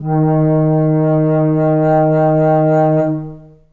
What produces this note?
acoustic flute